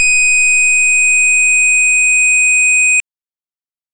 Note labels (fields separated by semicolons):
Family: organ; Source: electronic; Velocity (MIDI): 75; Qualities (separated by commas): bright